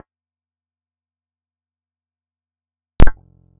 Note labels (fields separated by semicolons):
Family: bass; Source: synthesizer; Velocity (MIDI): 100; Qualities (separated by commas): percussive, reverb